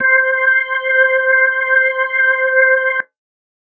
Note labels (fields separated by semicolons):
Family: organ; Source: electronic; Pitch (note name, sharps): C5; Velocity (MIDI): 25